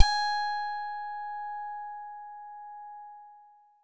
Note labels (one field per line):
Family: guitar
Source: synthesizer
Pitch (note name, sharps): G#5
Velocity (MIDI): 100